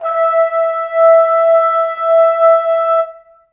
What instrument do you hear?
acoustic brass instrument